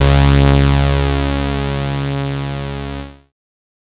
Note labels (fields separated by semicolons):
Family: bass; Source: synthesizer; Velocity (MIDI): 50; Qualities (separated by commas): bright, distorted